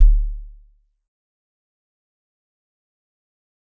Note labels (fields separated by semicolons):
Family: mallet percussion; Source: acoustic; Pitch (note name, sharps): D1; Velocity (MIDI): 50; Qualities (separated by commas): dark, fast decay, percussive